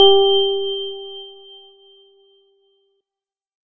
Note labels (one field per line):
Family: organ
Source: electronic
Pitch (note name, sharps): G4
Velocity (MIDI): 25